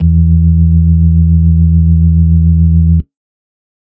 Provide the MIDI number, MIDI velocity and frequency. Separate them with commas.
40, 75, 82.41 Hz